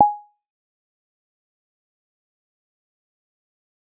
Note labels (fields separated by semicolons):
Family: bass; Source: synthesizer; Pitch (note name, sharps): G#5; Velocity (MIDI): 25; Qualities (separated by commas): fast decay, percussive